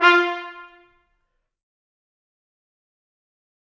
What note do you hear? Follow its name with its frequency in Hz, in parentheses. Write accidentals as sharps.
F4 (349.2 Hz)